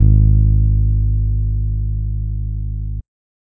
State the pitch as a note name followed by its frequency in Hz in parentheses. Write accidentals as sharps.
G#1 (51.91 Hz)